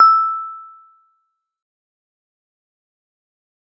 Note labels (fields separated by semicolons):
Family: mallet percussion; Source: acoustic; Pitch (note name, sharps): E6; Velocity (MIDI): 75; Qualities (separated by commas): fast decay, percussive